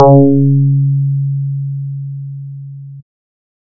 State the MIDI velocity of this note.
127